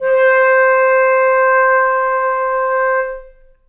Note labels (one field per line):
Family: reed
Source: acoustic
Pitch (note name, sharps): C5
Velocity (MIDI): 25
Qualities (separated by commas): long release, reverb